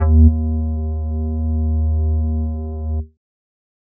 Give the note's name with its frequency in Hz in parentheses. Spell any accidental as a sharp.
D#2 (77.78 Hz)